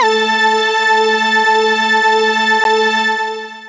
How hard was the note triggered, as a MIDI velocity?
127